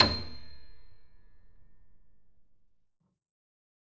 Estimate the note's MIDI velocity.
100